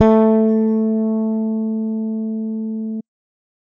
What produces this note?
electronic bass